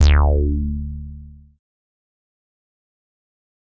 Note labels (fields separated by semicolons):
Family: bass; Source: synthesizer; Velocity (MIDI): 75; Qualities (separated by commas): distorted, fast decay